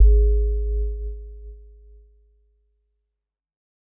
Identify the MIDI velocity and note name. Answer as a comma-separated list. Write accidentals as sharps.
25, G#1